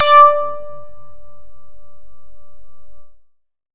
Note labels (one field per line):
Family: bass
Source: synthesizer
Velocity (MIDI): 50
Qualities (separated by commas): distorted